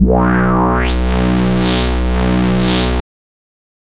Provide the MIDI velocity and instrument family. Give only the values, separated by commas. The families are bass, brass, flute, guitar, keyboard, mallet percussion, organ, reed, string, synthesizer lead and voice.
127, bass